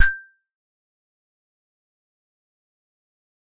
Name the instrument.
acoustic keyboard